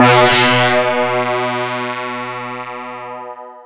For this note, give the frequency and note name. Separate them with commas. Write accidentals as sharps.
123.5 Hz, B2